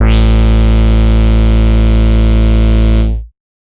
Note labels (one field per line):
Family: bass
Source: synthesizer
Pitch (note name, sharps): A1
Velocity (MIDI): 100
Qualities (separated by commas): bright, distorted